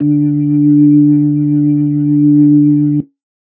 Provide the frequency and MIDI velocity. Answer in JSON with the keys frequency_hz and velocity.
{"frequency_hz": 146.8, "velocity": 25}